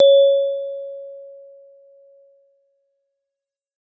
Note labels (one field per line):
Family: mallet percussion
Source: acoustic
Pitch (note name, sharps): C#5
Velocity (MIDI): 100